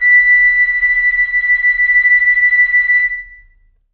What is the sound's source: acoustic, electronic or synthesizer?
acoustic